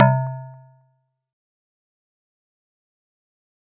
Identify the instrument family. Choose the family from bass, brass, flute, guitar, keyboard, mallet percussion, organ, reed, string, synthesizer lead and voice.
mallet percussion